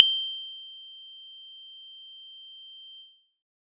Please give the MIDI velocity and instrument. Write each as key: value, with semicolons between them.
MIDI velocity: 50; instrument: synthesizer guitar